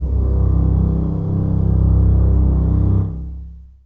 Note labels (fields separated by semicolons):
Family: string; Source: acoustic; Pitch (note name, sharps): C1; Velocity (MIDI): 50; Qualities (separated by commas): long release, reverb